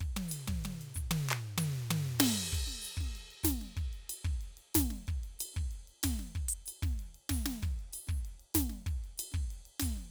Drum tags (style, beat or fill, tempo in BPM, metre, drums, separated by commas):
Brazilian baião, beat, 95 BPM, 4/4, crash, ride, ride bell, closed hi-hat, hi-hat pedal, percussion, snare, high tom, mid tom, kick